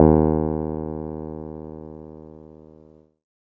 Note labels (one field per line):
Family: keyboard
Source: electronic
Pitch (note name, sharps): D#2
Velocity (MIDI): 50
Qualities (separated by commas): dark